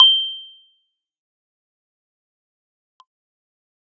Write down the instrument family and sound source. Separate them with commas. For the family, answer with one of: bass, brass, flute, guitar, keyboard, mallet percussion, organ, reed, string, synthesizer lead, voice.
keyboard, electronic